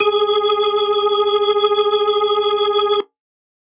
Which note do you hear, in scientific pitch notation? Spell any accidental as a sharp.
G#4